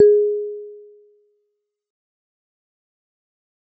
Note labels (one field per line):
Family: mallet percussion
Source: acoustic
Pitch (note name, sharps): G#4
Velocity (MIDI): 25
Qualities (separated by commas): fast decay